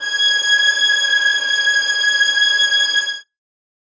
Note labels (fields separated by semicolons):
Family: string; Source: acoustic; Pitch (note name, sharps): G#6; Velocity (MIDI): 75; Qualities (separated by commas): reverb